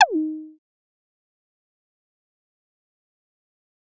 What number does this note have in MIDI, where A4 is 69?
63